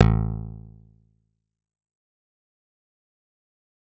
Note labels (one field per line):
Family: bass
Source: synthesizer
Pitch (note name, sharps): A1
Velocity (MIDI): 100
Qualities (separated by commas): fast decay, percussive